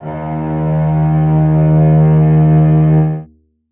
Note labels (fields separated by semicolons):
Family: string; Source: acoustic; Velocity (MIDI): 75; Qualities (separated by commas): reverb